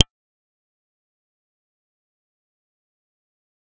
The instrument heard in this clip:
synthesizer bass